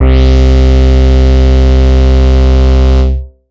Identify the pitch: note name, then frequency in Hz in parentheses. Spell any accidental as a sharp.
C2 (65.41 Hz)